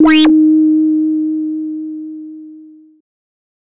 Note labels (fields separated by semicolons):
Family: bass; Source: synthesizer; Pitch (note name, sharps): D#4; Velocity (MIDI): 100; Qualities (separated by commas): distorted